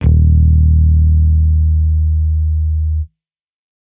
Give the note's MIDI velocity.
100